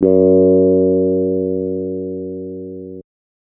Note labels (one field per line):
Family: keyboard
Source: electronic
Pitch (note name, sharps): F#2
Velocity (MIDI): 50